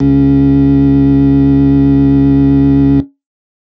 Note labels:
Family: organ; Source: electronic; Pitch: C#2; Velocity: 127

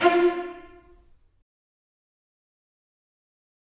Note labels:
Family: string; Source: acoustic; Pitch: F4; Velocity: 75; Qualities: fast decay, reverb

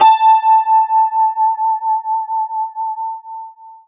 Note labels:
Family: guitar; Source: electronic; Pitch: A5; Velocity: 75; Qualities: long release, multiphonic, non-linear envelope

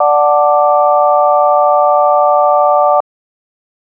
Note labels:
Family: organ; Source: electronic; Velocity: 25

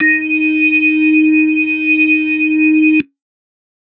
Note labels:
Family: organ; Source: electronic; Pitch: D#4; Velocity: 127

